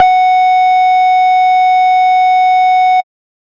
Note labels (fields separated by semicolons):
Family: bass; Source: synthesizer; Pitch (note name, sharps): F#5; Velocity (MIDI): 127; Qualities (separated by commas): distorted, tempo-synced